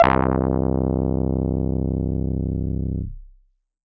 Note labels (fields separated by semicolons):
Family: keyboard; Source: electronic; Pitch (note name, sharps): C1; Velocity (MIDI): 127; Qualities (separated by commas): distorted